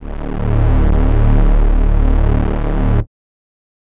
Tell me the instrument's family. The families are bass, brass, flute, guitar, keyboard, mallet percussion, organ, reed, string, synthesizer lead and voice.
reed